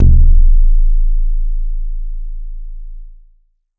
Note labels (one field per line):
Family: bass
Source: synthesizer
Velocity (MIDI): 127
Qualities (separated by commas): dark, distorted